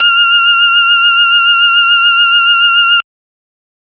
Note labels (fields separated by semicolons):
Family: organ; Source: electronic; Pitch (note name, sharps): F6; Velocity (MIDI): 75; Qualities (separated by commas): bright